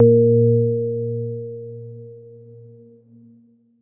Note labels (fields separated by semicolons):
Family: keyboard; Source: electronic; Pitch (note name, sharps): A#2; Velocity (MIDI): 100; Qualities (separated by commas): dark